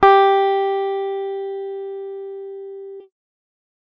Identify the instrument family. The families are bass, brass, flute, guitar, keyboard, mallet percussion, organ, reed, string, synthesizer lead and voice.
guitar